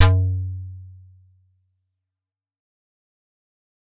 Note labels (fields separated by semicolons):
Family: keyboard; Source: acoustic; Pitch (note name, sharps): F#2; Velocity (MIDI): 100; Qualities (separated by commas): fast decay